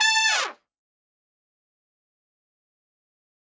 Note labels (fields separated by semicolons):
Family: brass; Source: acoustic; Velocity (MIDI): 127; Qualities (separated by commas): bright, fast decay, reverb